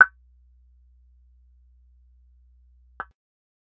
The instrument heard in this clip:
synthesizer bass